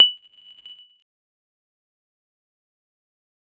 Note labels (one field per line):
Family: mallet percussion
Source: electronic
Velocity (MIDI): 25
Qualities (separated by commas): bright, fast decay, non-linear envelope, percussive